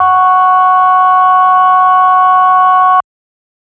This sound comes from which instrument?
electronic organ